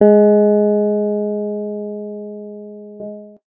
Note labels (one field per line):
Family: guitar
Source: electronic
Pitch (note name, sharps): G#3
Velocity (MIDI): 25